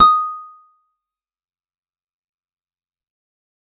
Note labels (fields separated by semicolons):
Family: guitar; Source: acoustic; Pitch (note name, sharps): D#6; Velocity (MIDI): 25; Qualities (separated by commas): fast decay, percussive